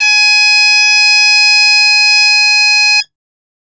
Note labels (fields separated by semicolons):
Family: flute; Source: acoustic; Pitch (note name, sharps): G#5; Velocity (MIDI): 75; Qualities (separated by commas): bright, reverb